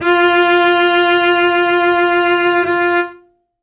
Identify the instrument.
acoustic string instrument